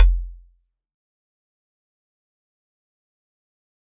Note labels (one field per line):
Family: mallet percussion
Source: acoustic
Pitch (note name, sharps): F1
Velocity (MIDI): 127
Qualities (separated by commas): fast decay, percussive